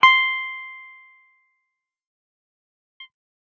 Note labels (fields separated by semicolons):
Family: guitar; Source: electronic; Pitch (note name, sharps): C6; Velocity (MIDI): 50; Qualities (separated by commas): distorted, fast decay